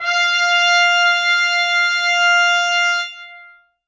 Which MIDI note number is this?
77